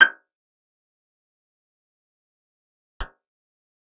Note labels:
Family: guitar; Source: acoustic; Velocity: 25; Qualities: fast decay, percussive, reverb

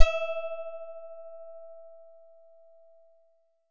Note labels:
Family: guitar; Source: synthesizer; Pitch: E5; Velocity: 75

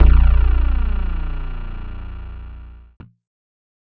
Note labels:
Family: keyboard; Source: electronic; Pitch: A#0; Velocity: 75; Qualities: distorted

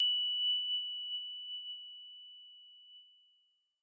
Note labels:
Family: keyboard; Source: electronic; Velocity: 127; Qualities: bright

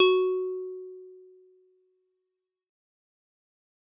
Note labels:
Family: guitar; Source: synthesizer; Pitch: F#4; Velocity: 127; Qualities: dark, fast decay

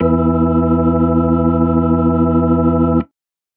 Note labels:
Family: organ; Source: electronic; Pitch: E2; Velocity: 25

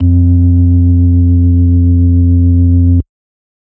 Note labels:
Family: organ; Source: electronic; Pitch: F2; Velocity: 25; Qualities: dark, distorted

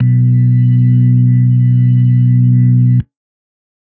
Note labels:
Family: organ; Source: electronic; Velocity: 100; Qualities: dark

